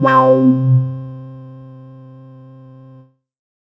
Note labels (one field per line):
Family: bass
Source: synthesizer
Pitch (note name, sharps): C3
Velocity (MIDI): 25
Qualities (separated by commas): distorted, non-linear envelope